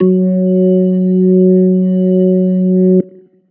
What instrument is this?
electronic organ